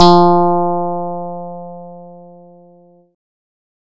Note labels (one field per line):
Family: bass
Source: synthesizer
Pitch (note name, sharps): F3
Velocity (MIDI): 127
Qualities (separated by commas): bright